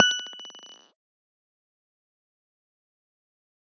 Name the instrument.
electronic guitar